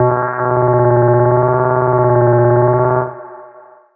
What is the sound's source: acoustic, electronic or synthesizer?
synthesizer